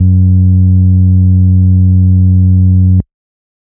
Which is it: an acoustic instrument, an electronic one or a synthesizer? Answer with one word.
electronic